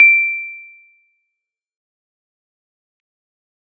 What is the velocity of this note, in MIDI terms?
127